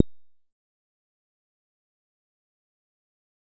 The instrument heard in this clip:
synthesizer bass